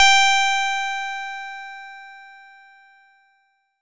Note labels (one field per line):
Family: bass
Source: synthesizer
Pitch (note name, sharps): G5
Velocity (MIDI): 75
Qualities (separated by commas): bright, distorted